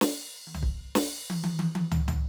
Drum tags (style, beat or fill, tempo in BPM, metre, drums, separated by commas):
funk rock, fill, 92 BPM, 4/4, crash, snare, high tom, floor tom, kick